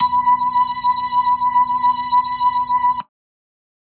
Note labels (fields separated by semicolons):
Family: organ; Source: electronic; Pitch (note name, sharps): B5; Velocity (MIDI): 100